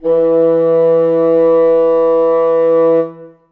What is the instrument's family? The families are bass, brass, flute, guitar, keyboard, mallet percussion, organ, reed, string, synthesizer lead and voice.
reed